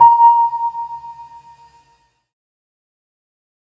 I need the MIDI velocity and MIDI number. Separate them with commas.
50, 82